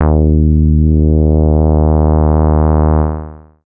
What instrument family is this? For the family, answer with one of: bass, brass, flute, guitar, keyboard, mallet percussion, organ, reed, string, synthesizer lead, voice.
bass